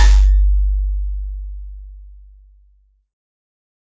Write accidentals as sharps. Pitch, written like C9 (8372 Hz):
G1 (49 Hz)